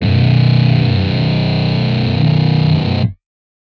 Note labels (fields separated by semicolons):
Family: guitar; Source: synthesizer; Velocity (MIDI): 75